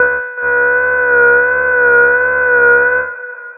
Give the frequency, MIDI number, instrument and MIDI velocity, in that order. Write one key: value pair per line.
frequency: 493.9 Hz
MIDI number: 71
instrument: synthesizer bass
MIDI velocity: 127